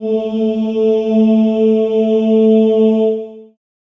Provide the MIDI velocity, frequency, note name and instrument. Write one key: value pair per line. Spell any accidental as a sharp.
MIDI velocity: 25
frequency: 220 Hz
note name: A3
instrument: acoustic voice